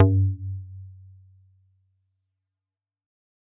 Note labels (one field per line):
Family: mallet percussion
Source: acoustic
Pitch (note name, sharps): G2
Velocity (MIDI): 100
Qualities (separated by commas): fast decay